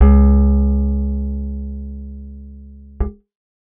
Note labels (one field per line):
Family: guitar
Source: acoustic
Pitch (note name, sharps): C#2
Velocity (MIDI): 75